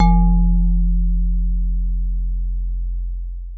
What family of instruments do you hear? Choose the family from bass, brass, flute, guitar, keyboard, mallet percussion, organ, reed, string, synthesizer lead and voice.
mallet percussion